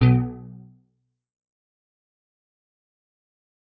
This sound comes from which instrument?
electronic guitar